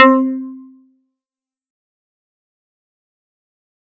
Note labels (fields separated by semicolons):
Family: guitar; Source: synthesizer; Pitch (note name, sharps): C4; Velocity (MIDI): 127; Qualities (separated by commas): dark, fast decay, percussive